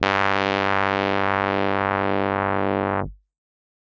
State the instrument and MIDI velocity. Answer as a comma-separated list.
electronic keyboard, 127